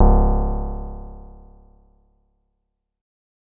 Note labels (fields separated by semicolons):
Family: bass; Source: synthesizer; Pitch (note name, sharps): C#1; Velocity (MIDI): 75